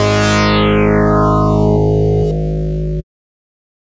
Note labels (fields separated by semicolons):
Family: bass; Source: synthesizer; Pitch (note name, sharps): G#1; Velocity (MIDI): 100; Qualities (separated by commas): bright, distorted